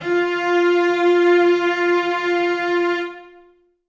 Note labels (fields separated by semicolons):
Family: string; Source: acoustic; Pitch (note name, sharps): F4; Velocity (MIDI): 100; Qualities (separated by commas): reverb